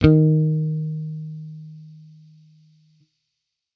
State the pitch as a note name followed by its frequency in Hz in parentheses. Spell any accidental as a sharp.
D#3 (155.6 Hz)